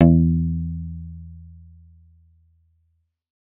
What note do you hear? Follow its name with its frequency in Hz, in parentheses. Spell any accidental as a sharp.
E2 (82.41 Hz)